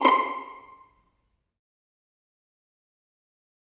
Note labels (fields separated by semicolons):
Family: string; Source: acoustic; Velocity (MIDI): 50; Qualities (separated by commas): fast decay, percussive, reverb